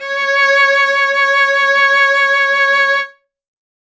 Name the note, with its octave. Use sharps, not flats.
C#5